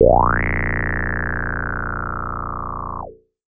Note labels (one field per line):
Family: bass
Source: synthesizer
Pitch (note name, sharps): A#0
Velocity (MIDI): 75